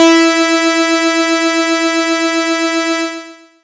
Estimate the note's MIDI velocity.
127